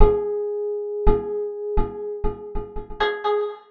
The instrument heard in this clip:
acoustic guitar